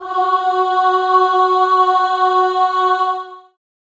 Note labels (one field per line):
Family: voice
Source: acoustic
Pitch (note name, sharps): F#4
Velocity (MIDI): 127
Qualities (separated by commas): reverb